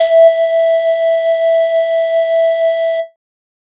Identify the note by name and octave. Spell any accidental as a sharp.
E5